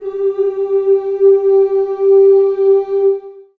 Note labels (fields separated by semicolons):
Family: voice; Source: acoustic; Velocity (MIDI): 127; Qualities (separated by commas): long release, reverb